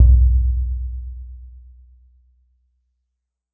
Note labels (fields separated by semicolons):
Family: mallet percussion; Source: acoustic; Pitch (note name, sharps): B1; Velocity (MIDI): 100; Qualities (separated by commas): dark, reverb